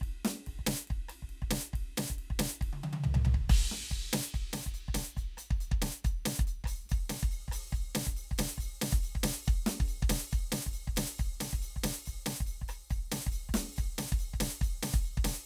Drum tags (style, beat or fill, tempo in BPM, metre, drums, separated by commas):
punk, beat, 140 BPM, 4/4, crash, ride, closed hi-hat, percussion, snare, cross-stick, high tom, floor tom, kick